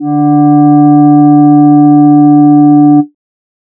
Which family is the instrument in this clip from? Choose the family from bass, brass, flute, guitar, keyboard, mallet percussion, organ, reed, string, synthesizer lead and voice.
voice